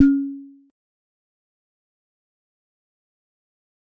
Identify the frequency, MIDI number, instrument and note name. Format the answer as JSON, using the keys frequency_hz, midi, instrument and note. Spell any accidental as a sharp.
{"frequency_hz": 277.2, "midi": 61, "instrument": "acoustic mallet percussion instrument", "note": "C#4"}